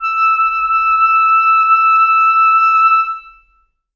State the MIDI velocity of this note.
50